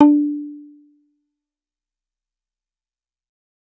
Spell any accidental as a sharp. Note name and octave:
D4